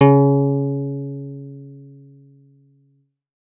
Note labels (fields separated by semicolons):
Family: guitar; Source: electronic; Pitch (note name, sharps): C#3; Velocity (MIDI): 100